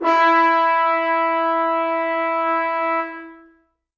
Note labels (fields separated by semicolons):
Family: brass; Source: acoustic; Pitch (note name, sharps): E4; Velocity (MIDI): 50; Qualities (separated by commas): reverb